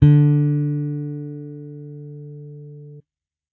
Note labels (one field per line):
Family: bass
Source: electronic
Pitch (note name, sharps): D3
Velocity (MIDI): 75